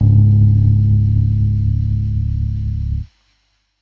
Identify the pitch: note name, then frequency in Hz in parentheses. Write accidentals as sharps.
C#1 (34.65 Hz)